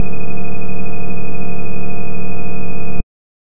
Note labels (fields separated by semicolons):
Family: bass; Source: synthesizer; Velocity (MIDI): 100